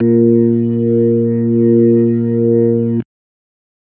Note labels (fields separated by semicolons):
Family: organ; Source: electronic; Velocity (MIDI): 100